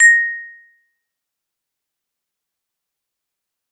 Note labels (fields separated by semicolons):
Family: mallet percussion; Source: acoustic; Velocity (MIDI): 127; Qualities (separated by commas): fast decay, percussive